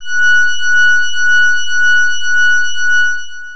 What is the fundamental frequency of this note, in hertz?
1480 Hz